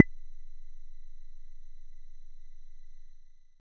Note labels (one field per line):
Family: bass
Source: synthesizer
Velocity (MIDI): 25